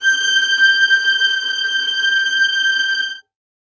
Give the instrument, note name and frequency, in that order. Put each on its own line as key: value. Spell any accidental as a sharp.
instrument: acoustic string instrument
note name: G6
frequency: 1568 Hz